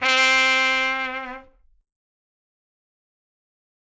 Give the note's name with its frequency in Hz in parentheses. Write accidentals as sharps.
C4 (261.6 Hz)